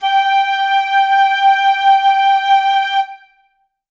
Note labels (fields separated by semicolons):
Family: reed; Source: acoustic; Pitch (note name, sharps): G5; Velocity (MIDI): 127; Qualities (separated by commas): reverb